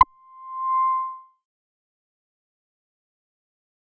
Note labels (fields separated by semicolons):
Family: bass; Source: synthesizer; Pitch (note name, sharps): C6; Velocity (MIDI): 25; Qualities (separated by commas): distorted, fast decay